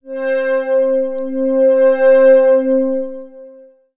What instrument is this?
synthesizer lead